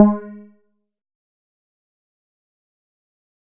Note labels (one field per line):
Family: bass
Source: synthesizer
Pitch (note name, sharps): G#3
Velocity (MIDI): 127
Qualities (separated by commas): dark, fast decay, percussive